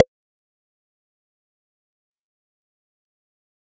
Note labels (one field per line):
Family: bass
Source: synthesizer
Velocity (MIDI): 127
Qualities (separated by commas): percussive